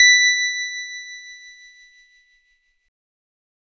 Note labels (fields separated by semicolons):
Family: keyboard; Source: electronic; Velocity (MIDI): 25; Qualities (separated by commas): bright, distorted